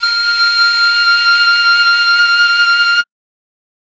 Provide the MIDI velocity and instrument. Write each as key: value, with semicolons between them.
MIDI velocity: 75; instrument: acoustic flute